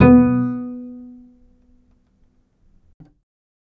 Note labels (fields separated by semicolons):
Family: bass; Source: electronic; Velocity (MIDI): 100; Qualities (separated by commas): reverb